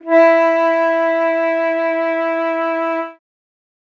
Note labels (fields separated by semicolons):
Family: flute; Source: acoustic; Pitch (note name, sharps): E4; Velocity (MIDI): 127